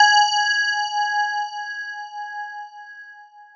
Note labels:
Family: mallet percussion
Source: electronic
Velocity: 75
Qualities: long release

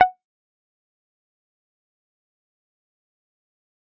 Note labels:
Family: guitar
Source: electronic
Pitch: F#5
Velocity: 100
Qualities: fast decay, percussive

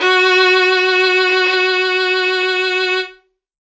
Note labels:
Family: string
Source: acoustic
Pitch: F#4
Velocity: 100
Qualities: bright, reverb

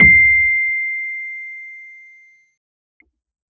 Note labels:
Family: keyboard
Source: electronic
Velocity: 50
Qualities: fast decay

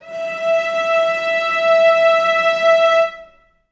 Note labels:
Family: string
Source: acoustic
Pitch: E5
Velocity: 25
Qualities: reverb

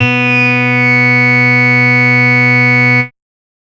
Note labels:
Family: bass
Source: synthesizer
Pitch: B2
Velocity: 25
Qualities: bright, distorted, multiphonic

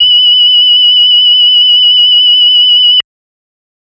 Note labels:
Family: organ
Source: electronic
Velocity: 100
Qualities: multiphonic

